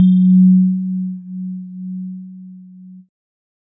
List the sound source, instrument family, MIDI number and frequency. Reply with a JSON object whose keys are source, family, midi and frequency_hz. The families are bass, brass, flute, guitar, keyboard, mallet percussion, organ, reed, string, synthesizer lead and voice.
{"source": "electronic", "family": "keyboard", "midi": 54, "frequency_hz": 185}